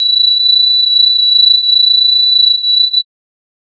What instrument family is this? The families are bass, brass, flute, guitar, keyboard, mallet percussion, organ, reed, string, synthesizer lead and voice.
mallet percussion